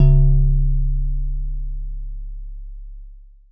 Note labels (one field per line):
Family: mallet percussion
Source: acoustic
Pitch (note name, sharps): C#1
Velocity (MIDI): 50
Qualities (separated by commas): dark